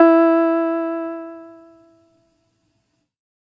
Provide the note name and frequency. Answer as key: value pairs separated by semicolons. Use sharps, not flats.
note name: E4; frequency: 329.6 Hz